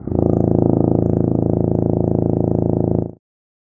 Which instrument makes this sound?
acoustic brass instrument